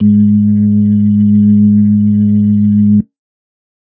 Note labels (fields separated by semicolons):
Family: organ; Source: electronic; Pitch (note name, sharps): G#2; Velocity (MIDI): 127; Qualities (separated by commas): dark